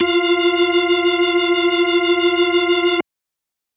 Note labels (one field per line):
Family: organ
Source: electronic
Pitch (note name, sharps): F4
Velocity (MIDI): 75